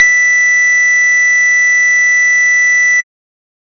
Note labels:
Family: bass; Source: synthesizer; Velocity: 25; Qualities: distorted, tempo-synced

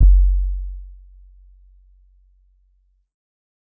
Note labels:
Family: keyboard; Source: electronic; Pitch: F#1; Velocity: 75; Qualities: dark

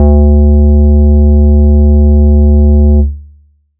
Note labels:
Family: bass; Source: synthesizer; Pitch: D2; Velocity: 100; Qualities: long release

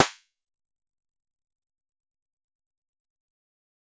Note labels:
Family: guitar; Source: synthesizer; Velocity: 100; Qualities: fast decay, percussive

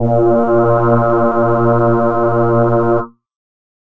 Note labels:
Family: voice; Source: synthesizer; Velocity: 75; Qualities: multiphonic

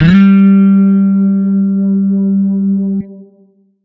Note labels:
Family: guitar; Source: electronic; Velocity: 127; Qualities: distorted, long release

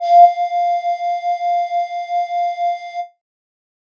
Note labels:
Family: flute; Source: synthesizer; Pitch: F5; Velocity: 25; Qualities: distorted

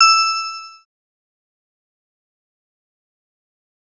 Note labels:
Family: synthesizer lead; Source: synthesizer; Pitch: E6; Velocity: 50; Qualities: distorted, fast decay

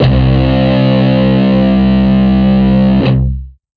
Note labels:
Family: guitar; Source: electronic; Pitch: C2; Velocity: 75; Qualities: distorted, long release

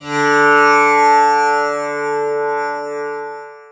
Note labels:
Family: guitar; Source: acoustic; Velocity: 100; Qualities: bright, long release, reverb

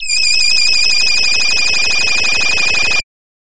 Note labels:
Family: voice; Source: synthesizer; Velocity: 127; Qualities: bright

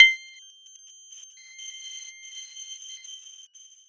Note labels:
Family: mallet percussion; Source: acoustic; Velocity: 75; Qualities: long release, multiphonic

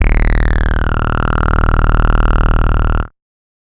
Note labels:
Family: bass; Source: synthesizer; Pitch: D#0; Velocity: 75; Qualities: bright, distorted, multiphonic

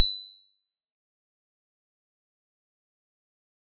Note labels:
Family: mallet percussion; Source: acoustic; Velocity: 127; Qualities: bright, fast decay, percussive

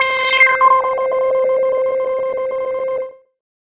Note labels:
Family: bass; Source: synthesizer; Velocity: 50; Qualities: distorted, non-linear envelope

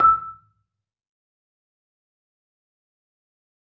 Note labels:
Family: mallet percussion; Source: acoustic; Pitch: E6; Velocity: 75; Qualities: fast decay, percussive, reverb

